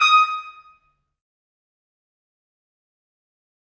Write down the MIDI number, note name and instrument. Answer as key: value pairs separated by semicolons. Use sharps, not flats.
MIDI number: 87; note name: D#6; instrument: acoustic brass instrument